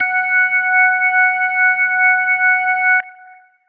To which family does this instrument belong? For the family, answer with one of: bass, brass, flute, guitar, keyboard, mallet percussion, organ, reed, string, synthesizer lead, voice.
organ